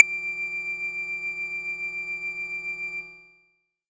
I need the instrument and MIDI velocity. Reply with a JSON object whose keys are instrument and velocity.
{"instrument": "synthesizer bass", "velocity": 75}